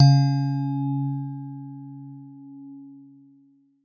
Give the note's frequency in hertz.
138.6 Hz